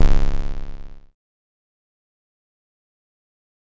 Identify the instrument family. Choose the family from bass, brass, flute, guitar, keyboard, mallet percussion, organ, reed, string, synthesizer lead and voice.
bass